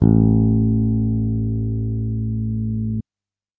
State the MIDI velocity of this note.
50